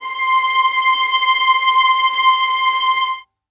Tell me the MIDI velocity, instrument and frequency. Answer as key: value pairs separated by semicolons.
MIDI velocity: 100; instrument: acoustic string instrument; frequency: 1047 Hz